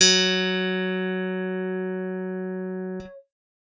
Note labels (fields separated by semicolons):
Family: guitar; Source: electronic; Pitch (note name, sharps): F#3; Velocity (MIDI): 127; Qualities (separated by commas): reverb